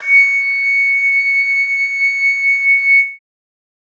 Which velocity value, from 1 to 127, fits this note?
100